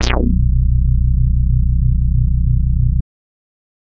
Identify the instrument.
synthesizer bass